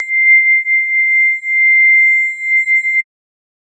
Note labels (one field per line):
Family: mallet percussion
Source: synthesizer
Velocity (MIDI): 127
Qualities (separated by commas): bright, multiphonic, non-linear envelope